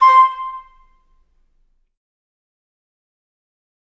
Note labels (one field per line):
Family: flute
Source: acoustic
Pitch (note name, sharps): C6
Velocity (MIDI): 75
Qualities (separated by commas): fast decay, percussive, reverb